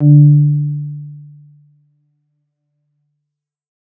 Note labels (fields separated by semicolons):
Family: keyboard; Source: electronic; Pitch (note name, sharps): D3; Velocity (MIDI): 75